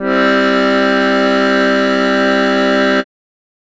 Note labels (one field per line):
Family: keyboard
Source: acoustic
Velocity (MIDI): 25